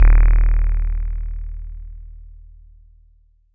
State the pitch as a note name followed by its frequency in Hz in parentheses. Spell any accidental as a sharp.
D#1 (38.89 Hz)